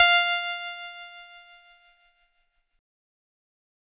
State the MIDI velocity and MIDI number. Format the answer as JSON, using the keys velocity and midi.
{"velocity": 50, "midi": 77}